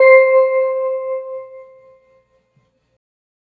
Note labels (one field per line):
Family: organ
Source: electronic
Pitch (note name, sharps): C5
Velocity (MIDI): 50